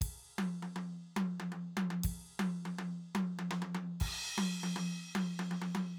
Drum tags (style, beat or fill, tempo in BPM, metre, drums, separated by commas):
jazz, beat, 120 BPM, 4/4, ride, open hi-hat, high tom, kick